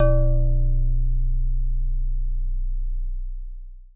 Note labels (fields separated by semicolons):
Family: mallet percussion; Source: acoustic; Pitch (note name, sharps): B0; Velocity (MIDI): 100; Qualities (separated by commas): long release